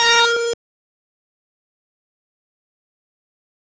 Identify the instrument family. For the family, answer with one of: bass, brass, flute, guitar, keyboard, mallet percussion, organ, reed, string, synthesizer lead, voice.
bass